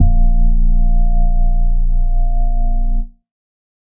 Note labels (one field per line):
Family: organ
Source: electronic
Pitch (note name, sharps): A#0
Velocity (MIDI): 50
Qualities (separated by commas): dark